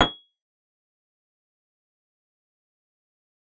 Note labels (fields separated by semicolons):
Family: keyboard; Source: synthesizer; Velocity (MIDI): 75; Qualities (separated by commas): fast decay, percussive